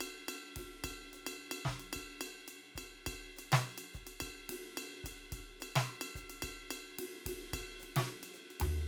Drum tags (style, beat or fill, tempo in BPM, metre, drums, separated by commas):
ijexá, beat, 108 BPM, 4/4, ride, ride bell, hi-hat pedal, snare, floor tom, kick